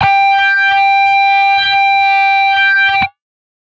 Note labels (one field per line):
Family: guitar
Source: electronic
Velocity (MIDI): 127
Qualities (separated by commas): bright, distorted